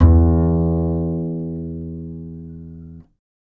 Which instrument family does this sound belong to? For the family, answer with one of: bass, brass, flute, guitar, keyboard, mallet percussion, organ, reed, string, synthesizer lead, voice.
bass